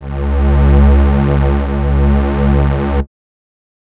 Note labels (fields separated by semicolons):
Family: reed; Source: acoustic; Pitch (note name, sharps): C#2; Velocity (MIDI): 25